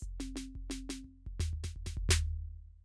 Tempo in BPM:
84 BPM